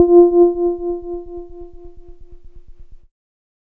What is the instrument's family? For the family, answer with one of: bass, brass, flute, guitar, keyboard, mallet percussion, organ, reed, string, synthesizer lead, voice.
keyboard